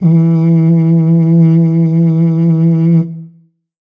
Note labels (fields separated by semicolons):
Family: brass; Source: acoustic; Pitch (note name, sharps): E3; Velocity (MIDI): 75